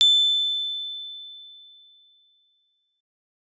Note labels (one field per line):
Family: keyboard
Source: electronic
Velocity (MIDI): 100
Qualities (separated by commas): bright